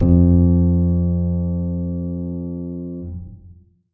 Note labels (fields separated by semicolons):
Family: keyboard; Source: acoustic; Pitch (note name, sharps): F2; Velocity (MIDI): 50; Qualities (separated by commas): dark, reverb